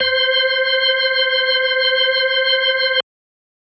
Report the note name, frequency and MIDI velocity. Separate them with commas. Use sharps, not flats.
C5, 523.3 Hz, 127